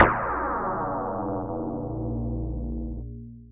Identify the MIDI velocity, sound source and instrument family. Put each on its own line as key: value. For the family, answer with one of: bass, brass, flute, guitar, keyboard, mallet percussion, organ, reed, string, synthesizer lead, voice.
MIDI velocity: 100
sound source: electronic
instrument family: mallet percussion